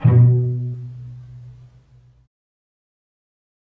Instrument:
acoustic string instrument